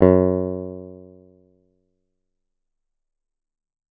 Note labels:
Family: guitar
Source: acoustic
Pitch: F#2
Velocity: 75

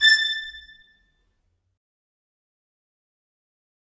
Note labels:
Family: string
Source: acoustic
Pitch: A6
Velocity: 127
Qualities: bright, fast decay, percussive, reverb

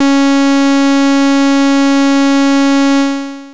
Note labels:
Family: bass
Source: synthesizer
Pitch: C#4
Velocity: 100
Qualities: bright, distorted, long release

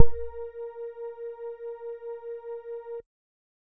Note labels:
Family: bass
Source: synthesizer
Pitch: A#4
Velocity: 25

